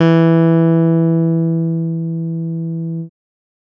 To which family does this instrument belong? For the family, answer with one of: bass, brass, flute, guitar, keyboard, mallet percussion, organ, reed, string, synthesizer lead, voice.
bass